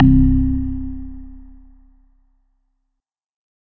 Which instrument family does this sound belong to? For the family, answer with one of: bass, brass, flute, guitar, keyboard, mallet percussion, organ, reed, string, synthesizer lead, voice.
organ